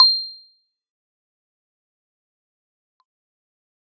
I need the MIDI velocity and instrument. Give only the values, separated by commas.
100, electronic keyboard